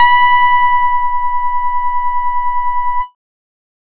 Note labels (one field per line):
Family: bass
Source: synthesizer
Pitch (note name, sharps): B5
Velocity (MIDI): 50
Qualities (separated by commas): distorted, multiphonic, tempo-synced